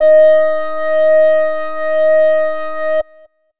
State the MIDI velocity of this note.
100